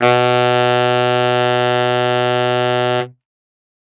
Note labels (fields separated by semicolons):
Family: reed; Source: acoustic; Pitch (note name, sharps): B2; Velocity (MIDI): 127